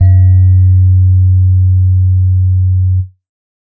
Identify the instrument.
electronic keyboard